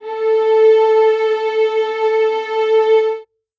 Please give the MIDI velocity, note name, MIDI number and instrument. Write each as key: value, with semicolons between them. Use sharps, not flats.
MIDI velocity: 50; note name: A4; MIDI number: 69; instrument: acoustic string instrument